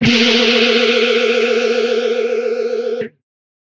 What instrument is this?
electronic guitar